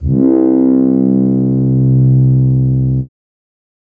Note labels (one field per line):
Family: keyboard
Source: synthesizer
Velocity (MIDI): 100